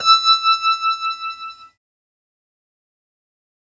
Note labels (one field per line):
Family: keyboard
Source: synthesizer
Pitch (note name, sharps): E6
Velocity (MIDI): 25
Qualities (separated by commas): fast decay